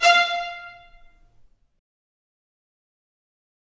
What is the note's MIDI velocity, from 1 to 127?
100